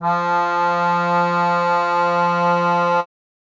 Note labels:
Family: reed; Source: acoustic; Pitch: F3; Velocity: 100

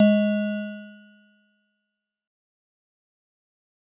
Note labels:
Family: mallet percussion; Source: acoustic; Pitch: G#3; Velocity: 100; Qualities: fast decay

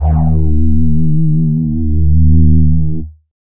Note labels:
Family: voice; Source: synthesizer; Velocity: 127

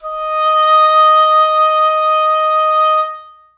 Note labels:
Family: reed; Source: acoustic; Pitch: D#5; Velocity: 127; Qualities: reverb

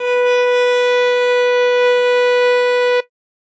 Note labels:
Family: string; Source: acoustic; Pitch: B4; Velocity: 50; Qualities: bright

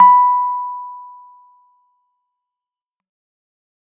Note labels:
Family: keyboard; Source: electronic; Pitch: B5; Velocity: 25; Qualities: fast decay

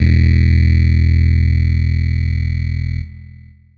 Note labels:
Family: keyboard; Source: electronic; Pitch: E1; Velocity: 100; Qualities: bright, distorted, long release

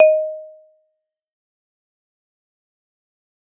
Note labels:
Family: mallet percussion; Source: acoustic; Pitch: D#5; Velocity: 100; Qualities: fast decay, percussive

